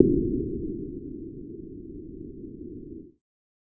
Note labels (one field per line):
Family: bass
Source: synthesizer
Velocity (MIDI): 127